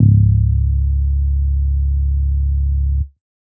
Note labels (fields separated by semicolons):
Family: bass; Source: synthesizer; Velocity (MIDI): 100; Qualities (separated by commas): dark